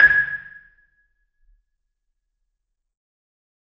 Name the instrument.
acoustic mallet percussion instrument